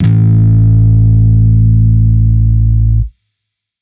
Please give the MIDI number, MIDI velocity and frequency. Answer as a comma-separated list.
33, 50, 55 Hz